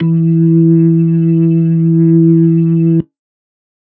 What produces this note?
electronic organ